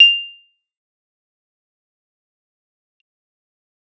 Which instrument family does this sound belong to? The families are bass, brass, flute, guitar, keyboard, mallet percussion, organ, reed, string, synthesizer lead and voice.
keyboard